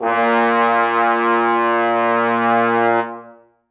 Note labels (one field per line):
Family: brass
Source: acoustic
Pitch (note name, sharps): A#2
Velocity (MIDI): 100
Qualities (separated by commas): reverb